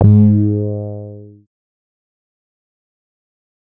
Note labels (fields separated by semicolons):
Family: bass; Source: synthesizer; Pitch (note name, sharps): G#2; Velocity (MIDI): 75; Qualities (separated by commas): distorted, fast decay